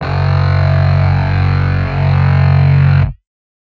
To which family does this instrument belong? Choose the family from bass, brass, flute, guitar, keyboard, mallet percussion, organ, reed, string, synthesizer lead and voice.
guitar